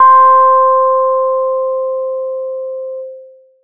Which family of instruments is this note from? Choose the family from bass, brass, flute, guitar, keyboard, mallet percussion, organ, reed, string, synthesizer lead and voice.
bass